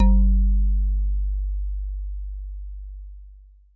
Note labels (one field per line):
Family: mallet percussion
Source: acoustic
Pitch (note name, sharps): G1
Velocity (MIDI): 25